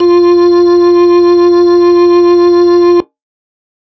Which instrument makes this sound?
electronic organ